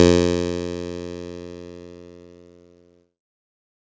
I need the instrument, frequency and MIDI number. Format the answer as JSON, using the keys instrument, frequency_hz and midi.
{"instrument": "electronic keyboard", "frequency_hz": 87.31, "midi": 41}